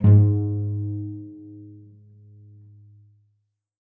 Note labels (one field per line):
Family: string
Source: acoustic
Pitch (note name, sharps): G#2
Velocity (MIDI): 50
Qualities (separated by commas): dark, reverb